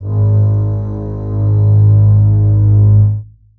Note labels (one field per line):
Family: string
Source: acoustic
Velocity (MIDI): 50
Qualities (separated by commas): reverb